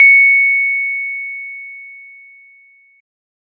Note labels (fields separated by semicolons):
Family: organ; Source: electronic; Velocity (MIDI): 100